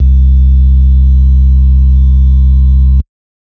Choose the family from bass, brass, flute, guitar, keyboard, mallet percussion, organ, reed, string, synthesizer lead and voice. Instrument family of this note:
organ